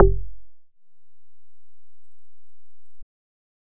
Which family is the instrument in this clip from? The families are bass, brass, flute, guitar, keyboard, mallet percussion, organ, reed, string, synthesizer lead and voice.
bass